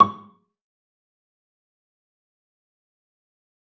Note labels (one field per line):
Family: string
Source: acoustic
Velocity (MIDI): 100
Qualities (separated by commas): fast decay, percussive, reverb